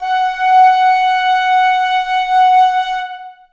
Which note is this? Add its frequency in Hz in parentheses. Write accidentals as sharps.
F#5 (740 Hz)